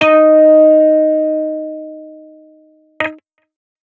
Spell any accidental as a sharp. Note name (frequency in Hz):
D#4 (311.1 Hz)